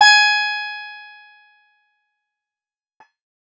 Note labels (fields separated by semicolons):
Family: guitar; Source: acoustic; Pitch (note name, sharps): G#5; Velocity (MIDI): 100; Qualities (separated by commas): bright, distorted, fast decay